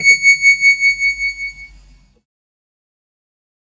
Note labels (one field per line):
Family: keyboard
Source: synthesizer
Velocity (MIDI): 100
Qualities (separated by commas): fast decay